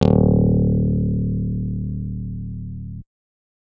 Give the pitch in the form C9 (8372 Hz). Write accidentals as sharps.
D1 (36.71 Hz)